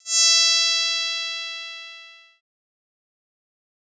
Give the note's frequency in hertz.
659.3 Hz